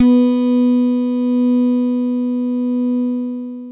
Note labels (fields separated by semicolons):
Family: guitar; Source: synthesizer; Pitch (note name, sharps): B3; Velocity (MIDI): 127; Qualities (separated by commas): bright, long release